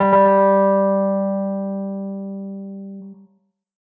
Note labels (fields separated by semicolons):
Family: keyboard; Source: electronic; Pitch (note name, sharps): G3; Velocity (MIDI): 127; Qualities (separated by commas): tempo-synced